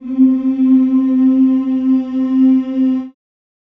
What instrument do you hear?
acoustic voice